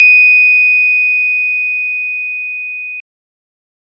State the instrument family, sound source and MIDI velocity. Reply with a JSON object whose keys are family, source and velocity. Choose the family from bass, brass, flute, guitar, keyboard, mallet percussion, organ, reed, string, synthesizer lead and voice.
{"family": "organ", "source": "electronic", "velocity": 50}